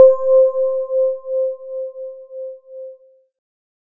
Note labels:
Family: keyboard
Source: electronic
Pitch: C5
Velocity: 25

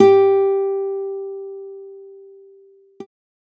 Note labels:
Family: guitar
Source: electronic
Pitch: G4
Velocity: 75

